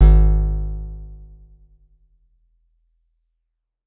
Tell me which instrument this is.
acoustic guitar